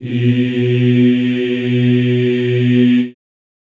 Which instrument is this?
acoustic voice